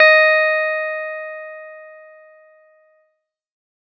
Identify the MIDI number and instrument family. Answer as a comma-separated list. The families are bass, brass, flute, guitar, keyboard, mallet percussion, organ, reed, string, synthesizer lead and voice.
75, keyboard